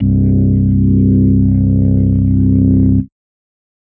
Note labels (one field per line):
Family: organ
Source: electronic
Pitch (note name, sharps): C1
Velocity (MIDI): 100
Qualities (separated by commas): distorted